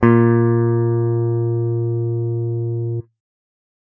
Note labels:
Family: guitar; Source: electronic; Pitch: A#2; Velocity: 127

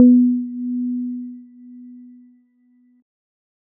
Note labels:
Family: keyboard; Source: electronic; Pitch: B3; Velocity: 25; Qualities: dark

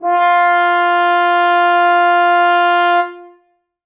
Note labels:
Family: brass; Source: acoustic; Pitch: F4; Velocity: 127; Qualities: reverb

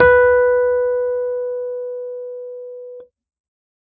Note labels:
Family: keyboard; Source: electronic; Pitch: B4; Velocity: 100

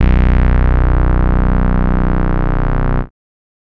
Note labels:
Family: bass; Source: synthesizer; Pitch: B0; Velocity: 75; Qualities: bright, distorted

